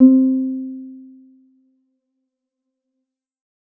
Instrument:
electronic keyboard